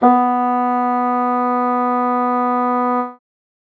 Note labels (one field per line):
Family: reed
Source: acoustic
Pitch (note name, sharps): B3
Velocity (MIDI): 100